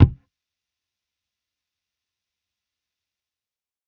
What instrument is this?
electronic bass